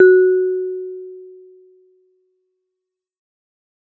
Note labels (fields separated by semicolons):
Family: mallet percussion; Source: acoustic; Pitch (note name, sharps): F#4; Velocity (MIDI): 127; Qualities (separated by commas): dark